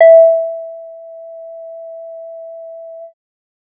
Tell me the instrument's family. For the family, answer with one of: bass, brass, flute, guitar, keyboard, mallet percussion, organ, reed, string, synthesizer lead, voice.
bass